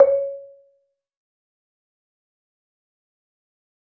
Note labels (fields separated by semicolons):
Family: mallet percussion; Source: acoustic; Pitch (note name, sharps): C#5; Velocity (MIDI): 75; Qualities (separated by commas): dark, fast decay, percussive, reverb